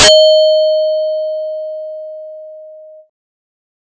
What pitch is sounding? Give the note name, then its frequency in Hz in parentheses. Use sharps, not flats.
D#5 (622.3 Hz)